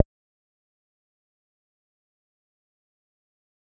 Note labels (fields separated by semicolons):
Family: bass; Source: synthesizer; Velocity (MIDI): 100; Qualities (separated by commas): fast decay, percussive